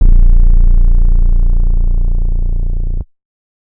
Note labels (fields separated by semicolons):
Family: bass; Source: synthesizer; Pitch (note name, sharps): A#0; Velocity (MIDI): 25; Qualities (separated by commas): distorted